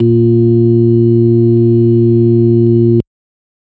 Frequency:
116.5 Hz